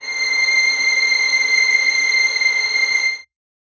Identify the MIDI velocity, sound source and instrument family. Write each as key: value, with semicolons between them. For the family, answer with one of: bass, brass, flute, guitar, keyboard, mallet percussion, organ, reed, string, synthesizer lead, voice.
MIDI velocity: 50; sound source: acoustic; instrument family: string